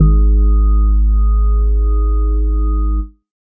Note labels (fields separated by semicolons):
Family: organ; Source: electronic; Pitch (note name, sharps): G#1; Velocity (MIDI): 75; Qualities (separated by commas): dark